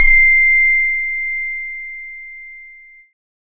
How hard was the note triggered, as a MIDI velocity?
100